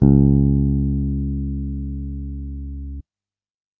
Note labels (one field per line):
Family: bass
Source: electronic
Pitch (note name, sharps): C#2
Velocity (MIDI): 50